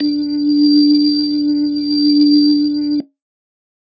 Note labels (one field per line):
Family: organ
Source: electronic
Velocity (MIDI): 25